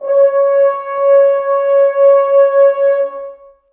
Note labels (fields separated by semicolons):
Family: brass; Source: acoustic; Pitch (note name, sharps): C#5; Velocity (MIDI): 75; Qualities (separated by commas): long release, reverb